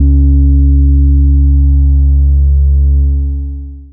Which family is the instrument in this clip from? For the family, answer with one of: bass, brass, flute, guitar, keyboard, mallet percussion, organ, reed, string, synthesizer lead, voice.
bass